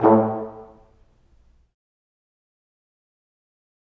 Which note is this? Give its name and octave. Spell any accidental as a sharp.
A2